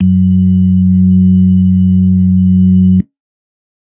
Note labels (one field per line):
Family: organ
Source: electronic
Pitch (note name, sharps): F#2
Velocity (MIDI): 75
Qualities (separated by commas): dark